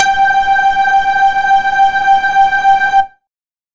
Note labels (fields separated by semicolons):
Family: bass; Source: synthesizer; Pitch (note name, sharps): G5; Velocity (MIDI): 127